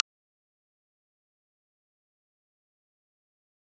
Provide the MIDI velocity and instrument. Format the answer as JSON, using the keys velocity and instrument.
{"velocity": 127, "instrument": "electronic guitar"}